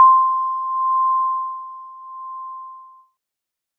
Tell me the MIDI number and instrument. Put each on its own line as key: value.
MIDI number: 84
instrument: electronic keyboard